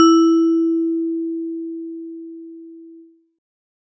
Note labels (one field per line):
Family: mallet percussion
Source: acoustic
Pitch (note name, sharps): E4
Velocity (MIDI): 100